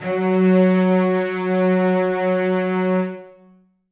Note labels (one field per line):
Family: string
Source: acoustic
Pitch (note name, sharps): F#3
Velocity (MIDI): 100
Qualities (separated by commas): reverb